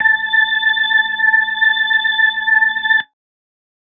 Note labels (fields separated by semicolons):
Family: organ; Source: electronic; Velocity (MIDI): 25